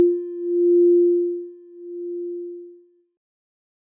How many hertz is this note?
349.2 Hz